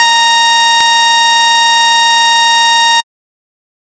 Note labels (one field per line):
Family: bass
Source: synthesizer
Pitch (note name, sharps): A#5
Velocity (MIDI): 127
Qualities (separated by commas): bright, distorted